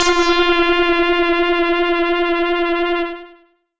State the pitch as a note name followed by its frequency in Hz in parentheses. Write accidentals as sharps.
F4 (349.2 Hz)